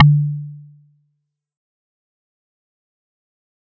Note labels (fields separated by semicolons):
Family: mallet percussion; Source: acoustic; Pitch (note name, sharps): D3; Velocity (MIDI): 127; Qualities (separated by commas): fast decay, percussive